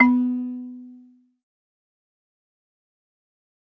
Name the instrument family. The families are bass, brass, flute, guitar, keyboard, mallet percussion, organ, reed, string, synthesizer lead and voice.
mallet percussion